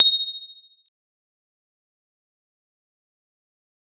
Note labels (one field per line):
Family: keyboard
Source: electronic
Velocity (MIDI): 50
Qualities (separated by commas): bright, fast decay, percussive